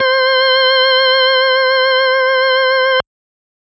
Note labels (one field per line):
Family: organ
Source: electronic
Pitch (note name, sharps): C5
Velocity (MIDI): 127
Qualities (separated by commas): distorted